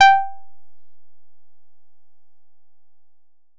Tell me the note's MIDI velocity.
50